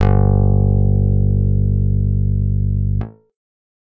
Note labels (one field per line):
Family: guitar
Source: acoustic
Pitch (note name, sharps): G1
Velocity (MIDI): 25